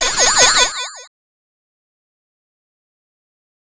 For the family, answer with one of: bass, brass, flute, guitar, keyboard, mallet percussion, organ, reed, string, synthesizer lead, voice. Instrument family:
bass